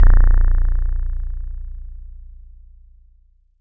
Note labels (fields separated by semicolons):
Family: bass; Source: synthesizer; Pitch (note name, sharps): A#0; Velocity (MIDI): 100; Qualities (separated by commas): bright, distorted